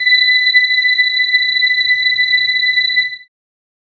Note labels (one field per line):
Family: keyboard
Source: synthesizer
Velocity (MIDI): 50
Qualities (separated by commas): bright